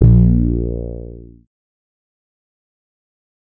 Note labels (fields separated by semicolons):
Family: bass; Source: synthesizer; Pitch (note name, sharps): A#1; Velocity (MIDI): 25; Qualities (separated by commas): distorted, fast decay